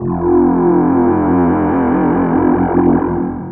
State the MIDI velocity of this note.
127